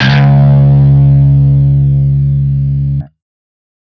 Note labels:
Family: guitar; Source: electronic; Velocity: 127; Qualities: bright, distorted

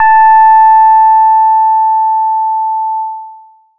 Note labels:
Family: bass; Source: synthesizer; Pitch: A5; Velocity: 50; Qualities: distorted, long release

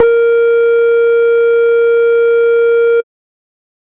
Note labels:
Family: bass; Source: synthesizer; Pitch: A#4; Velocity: 100; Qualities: distorted, tempo-synced

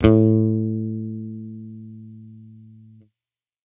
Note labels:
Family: bass; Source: electronic; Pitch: A2; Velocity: 100

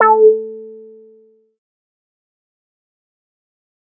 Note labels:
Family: bass; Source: synthesizer; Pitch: A4; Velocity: 25; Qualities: distorted, fast decay, percussive

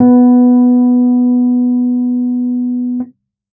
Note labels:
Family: keyboard; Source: electronic; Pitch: B3; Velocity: 50; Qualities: dark

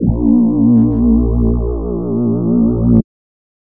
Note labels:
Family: voice; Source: synthesizer; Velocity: 127

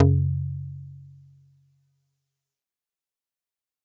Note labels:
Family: mallet percussion; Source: acoustic; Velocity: 75; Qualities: fast decay, multiphonic

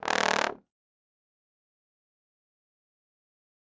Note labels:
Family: brass; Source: acoustic; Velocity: 100; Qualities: bright, fast decay, reverb

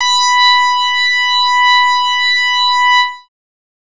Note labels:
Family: bass; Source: synthesizer; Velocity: 100; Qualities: bright, distorted

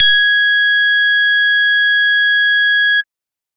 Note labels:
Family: bass; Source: synthesizer; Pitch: G#6; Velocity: 127; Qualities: distorted

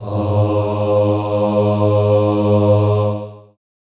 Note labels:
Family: voice; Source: acoustic; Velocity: 50; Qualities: long release, reverb

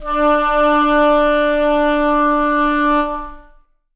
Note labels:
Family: reed; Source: acoustic; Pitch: D4; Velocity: 50; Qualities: long release, reverb

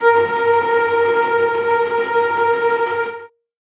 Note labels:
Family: string; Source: acoustic; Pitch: A#4; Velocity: 100; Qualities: bright, non-linear envelope, reverb

